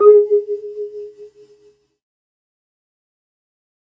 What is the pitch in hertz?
415.3 Hz